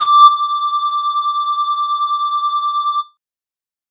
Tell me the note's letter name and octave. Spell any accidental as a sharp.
D6